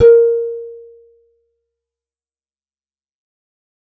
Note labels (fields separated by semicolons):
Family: guitar; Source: acoustic; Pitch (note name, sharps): A#4; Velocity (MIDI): 50; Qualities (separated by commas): fast decay